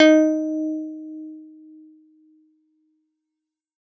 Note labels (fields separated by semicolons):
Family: keyboard; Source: electronic; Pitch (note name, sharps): D#4; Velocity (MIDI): 100